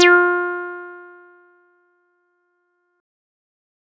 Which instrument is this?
synthesizer bass